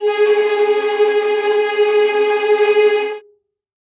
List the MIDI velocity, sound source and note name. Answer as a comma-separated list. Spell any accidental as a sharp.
127, acoustic, G#4